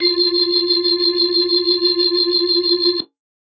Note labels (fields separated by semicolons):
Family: organ; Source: electronic; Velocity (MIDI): 75; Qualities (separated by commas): bright